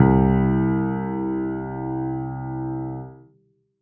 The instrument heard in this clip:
acoustic keyboard